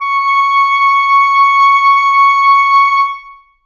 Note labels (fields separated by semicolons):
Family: reed; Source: acoustic; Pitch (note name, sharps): C#6; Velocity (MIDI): 127; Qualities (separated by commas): reverb